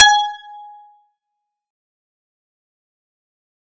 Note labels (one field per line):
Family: guitar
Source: synthesizer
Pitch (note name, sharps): G#5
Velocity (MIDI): 127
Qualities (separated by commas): fast decay, percussive